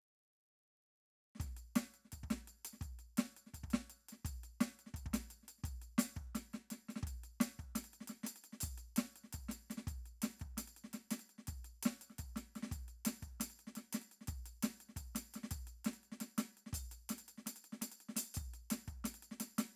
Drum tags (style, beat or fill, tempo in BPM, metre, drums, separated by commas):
breakbeat, beat, 170 BPM, 4/4, percussion, snare, kick